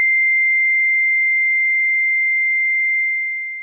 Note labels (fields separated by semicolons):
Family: synthesizer lead; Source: synthesizer; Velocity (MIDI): 50; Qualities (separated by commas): bright, long release